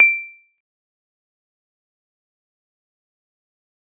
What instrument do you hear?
acoustic mallet percussion instrument